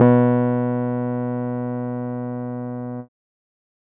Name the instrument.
electronic keyboard